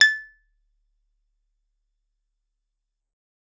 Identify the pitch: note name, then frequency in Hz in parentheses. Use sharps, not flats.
A6 (1760 Hz)